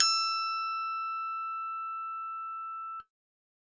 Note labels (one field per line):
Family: keyboard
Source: electronic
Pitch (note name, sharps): E6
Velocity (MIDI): 75